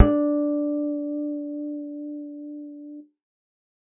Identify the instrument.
synthesizer bass